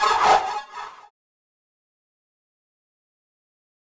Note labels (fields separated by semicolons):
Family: keyboard; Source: electronic; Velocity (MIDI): 75; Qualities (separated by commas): bright, distorted, fast decay, non-linear envelope